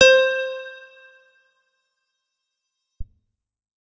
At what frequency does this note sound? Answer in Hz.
523.3 Hz